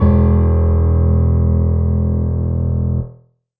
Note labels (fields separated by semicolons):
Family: keyboard; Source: electronic; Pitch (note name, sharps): E1; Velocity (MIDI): 50; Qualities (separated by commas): reverb